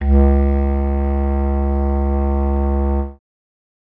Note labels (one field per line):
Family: reed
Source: acoustic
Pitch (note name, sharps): C#2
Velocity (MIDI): 50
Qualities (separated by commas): dark